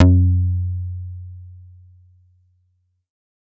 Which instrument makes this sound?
synthesizer bass